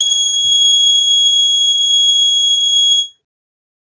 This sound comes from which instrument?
acoustic reed instrument